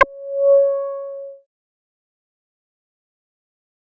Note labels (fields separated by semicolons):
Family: bass; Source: synthesizer; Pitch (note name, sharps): C#5; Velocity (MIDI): 127; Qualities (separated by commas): distorted, fast decay